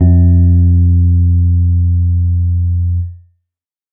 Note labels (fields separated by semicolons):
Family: keyboard; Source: electronic; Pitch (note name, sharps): F2; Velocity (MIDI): 25